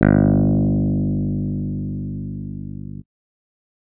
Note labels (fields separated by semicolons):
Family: keyboard; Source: electronic; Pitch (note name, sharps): G1; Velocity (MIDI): 75